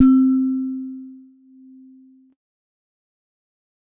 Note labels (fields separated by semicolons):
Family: mallet percussion; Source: acoustic; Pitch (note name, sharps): C4; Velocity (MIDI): 25; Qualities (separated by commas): dark, fast decay, non-linear envelope